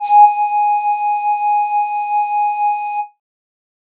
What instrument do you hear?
synthesizer flute